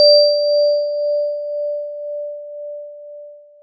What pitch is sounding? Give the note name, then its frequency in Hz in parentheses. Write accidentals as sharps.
D5 (587.3 Hz)